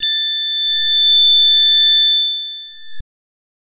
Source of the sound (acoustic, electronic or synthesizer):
synthesizer